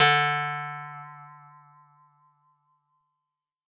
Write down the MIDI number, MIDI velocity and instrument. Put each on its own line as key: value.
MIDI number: 50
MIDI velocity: 127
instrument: acoustic guitar